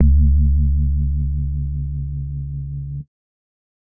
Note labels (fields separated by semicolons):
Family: bass; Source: synthesizer; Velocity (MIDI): 25